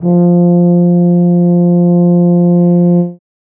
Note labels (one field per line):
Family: brass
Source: acoustic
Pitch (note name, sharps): F3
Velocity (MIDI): 25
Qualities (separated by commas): dark